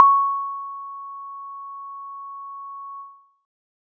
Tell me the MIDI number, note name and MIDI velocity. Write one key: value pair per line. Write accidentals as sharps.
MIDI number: 85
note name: C#6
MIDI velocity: 25